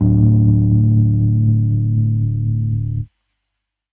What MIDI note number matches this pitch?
26